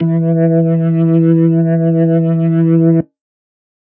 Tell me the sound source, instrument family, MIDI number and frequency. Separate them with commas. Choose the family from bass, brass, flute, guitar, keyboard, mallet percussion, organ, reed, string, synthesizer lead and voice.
electronic, organ, 52, 164.8 Hz